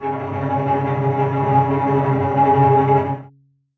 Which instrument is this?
acoustic string instrument